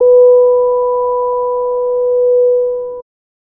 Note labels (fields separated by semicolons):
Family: bass; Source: synthesizer; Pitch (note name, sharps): B4; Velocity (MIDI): 100; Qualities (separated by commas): distorted